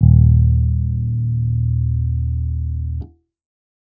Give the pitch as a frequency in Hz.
38.89 Hz